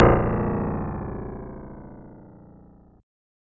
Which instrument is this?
synthesizer lead